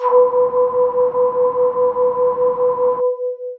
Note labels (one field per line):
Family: voice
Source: synthesizer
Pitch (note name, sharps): B4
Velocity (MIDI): 50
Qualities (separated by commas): distorted, long release